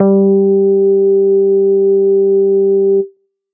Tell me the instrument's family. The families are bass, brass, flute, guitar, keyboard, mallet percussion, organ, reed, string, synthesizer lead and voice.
bass